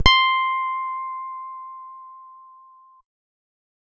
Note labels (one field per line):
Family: guitar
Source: electronic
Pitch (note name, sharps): C6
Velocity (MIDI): 100